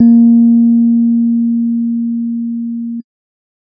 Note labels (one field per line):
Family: keyboard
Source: electronic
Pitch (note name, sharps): A#3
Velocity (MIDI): 75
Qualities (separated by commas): dark